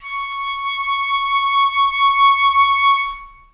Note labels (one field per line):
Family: reed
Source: acoustic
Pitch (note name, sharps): C#6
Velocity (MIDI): 25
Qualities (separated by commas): reverb